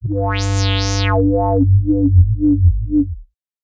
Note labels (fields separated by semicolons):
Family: bass; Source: synthesizer; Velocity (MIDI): 75; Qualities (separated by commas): distorted, non-linear envelope